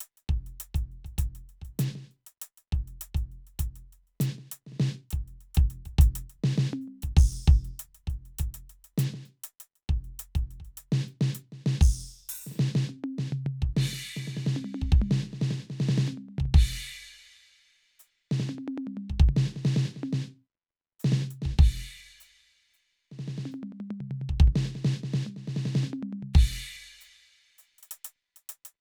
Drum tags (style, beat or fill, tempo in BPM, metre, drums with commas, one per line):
hip-hop
beat
100 BPM
4/4
crash, closed hi-hat, open hi-hat, hi-hat pedal, snare, high tom, mid tom, floor tom, kick